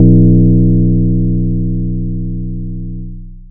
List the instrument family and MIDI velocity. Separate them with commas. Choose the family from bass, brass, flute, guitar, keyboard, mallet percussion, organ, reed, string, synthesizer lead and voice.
mallet percussion, 100